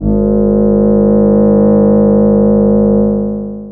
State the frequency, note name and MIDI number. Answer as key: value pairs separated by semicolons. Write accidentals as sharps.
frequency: 51.91 Hz; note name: G#1; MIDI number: 32